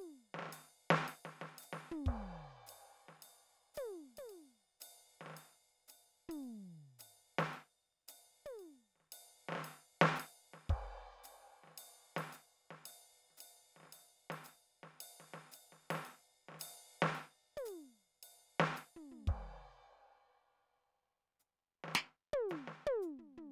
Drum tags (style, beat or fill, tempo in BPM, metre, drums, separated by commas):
jazz, beat, 112 BPM, 4/4, crash, ride, hi-hat pedal, snare, high tom, floor tom, kick